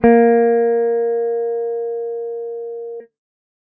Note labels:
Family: guitar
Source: electronic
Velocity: 75

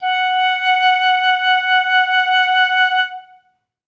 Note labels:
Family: flute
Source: acoustic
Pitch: F#5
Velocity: 50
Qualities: reverb

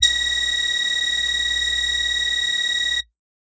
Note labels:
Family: voice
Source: synthesizer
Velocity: 100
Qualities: multiphonic

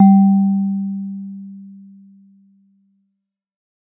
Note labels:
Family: mallet percussion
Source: acoustic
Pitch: G3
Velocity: 50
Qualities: dark

